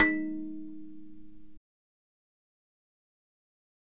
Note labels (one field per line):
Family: mallet percussion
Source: acoustic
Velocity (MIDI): 75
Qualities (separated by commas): fast decay, reverb